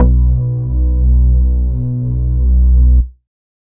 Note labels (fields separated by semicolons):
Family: bass; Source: synthesizer; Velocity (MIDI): 75